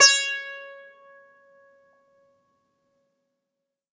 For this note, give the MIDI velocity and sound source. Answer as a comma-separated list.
50, acoustic